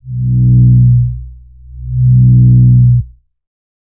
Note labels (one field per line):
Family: bass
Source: synthesizer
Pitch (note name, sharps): B1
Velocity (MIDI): 25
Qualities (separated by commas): distorted, tempo-synced